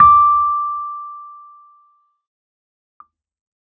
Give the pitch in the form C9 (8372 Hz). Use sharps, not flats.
D6 (1175 Hz)